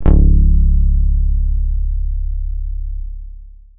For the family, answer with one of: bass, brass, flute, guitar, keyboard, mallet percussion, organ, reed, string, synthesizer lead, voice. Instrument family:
guitar